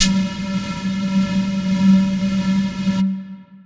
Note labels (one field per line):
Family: flute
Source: acoustic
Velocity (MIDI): 50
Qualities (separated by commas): distorted, long release